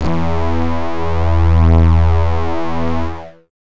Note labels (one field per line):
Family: bass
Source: synthesizer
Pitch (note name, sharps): E2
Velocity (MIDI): 75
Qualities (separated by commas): distorted